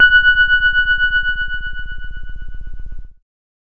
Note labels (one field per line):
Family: keyboard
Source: electronic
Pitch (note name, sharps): F#6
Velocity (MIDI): 75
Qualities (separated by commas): dark